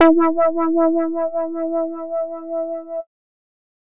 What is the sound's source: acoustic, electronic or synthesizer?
synthesizer